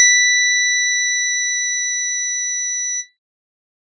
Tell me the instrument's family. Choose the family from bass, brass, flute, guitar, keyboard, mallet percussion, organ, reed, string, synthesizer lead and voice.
organ